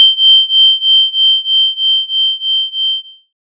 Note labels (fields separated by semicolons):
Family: synthesizer lead; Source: synthesizer; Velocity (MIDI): 75; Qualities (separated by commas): bright